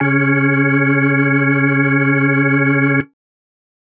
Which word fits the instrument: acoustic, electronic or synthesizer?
electronic